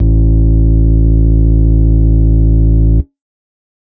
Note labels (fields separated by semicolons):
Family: organ; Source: electronic; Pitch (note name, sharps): A1; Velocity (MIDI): 25